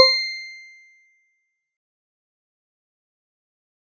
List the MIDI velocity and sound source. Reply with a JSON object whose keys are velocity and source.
{"velocity": 100, "source": "acoustic"}